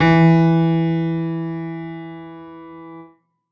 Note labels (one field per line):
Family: keyboard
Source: acoustic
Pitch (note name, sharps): E3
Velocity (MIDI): 100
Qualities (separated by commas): reverb